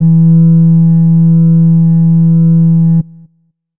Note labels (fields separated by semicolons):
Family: flute; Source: acoustic; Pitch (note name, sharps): E3; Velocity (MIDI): 100; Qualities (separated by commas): dark